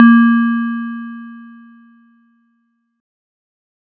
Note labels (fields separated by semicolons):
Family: mallet percussion; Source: acoustic; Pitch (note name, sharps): A#3; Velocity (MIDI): 25